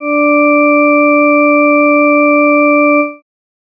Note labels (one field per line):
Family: organ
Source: electronic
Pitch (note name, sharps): D4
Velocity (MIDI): 75